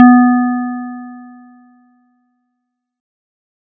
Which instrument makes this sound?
electronic keyboard